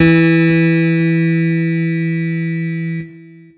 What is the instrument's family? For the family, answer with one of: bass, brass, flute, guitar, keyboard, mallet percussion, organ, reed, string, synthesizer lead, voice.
keyboard